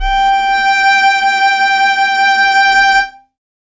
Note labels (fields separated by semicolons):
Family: string; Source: acoustic; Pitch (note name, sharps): G5; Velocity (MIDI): 50; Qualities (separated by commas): reverb